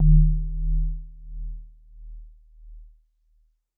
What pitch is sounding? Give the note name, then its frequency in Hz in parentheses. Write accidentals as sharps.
D#1 (38.89 Hz)